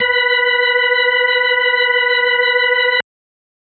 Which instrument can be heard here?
electronic organ